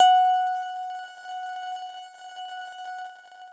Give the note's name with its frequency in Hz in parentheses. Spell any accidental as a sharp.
F#5 (740 Hz)